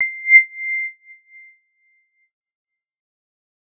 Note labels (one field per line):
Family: bass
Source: synthesizer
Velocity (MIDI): 50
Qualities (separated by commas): fast decay